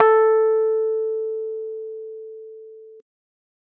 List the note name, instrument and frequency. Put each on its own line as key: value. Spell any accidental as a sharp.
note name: A4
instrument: electronic keyboard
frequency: 440 Hz